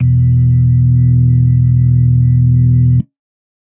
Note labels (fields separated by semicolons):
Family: organ; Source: electronic; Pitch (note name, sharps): E1; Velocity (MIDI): 50; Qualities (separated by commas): dark